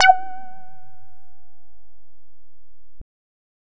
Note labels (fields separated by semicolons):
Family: bass; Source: synthesizer; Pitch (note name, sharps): F#5; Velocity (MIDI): 50; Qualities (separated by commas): distorted